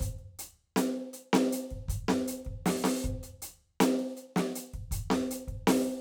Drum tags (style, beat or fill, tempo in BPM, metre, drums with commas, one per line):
funk
beat
80 BPM
4/4
closed hi-hat, open hi-hat, hi-hat pedal, snare, kick